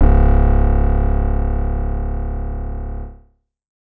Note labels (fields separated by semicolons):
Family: keyboard; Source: synthesizer; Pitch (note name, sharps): C#1; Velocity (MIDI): 75; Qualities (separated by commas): distorted